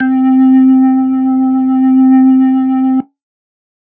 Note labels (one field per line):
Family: organ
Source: electronic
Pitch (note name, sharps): C4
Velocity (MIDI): 127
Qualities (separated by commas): distorted